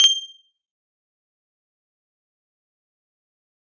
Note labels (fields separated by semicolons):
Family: guitar; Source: electronic; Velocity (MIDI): 75; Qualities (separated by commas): bright, fast decay, percussive